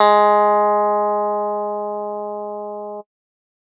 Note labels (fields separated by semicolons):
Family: guitar; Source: electronic; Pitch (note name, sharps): G#3; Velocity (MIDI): 100